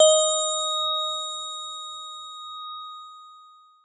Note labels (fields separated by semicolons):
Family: mallet percussion; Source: acoustic; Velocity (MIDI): 127; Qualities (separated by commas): bright